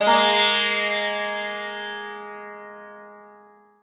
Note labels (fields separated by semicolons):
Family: guitar; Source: acoustic; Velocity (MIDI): 75; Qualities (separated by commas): bright, multiphonic, reverb